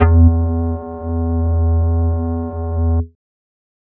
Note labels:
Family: flute; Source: synthesizer; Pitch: E2; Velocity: 100

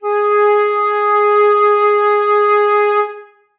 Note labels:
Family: flute; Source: acoustic; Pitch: G#4; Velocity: 75; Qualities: reverb

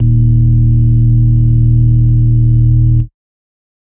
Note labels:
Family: organ; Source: electronic; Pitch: D#1; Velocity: 75; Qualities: dark

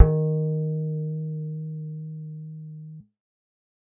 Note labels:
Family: bass; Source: synthesizer; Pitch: D#3; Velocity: 75; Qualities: dark, reverb

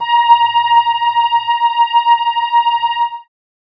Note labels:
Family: keyboard; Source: synthesizer; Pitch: A#5; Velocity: 50

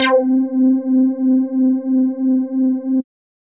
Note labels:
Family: bass; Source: synthesizer; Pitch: C4; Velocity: 127

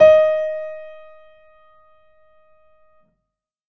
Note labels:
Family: keyboard; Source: acoustic; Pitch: D#5; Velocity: 100; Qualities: reverb

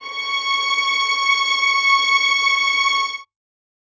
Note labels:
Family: string; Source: acoustic; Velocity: 50; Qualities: reverb

